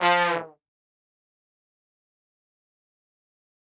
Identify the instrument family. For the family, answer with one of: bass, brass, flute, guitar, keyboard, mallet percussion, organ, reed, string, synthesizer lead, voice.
brass